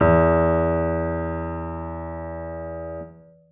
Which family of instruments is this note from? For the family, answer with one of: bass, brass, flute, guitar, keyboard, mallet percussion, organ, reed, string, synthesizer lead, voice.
keyboard